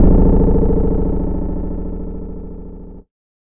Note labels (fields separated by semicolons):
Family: guitar; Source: electronic; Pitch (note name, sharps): A-1; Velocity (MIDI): 75; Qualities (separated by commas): bright, distorted